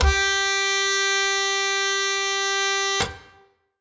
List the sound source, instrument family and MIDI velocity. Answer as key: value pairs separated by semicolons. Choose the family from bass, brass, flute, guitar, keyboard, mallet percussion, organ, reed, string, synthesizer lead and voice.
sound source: acoustic; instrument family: reed; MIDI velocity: 127